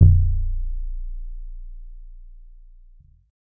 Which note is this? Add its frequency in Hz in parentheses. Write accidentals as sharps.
A#0 (29.14 Hz)